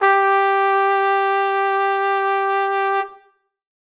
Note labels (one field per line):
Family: brass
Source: acoustic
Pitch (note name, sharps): G4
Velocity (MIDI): 75